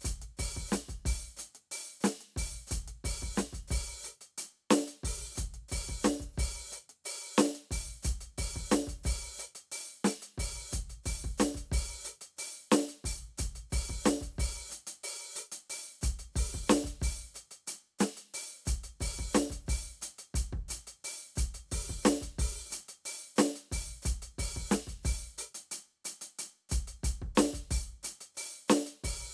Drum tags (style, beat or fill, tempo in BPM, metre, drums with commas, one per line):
hip-hop
beat
90 BPM
4/4
closed hi-hat, open hi-hat, hi-hat pedal, snare, kick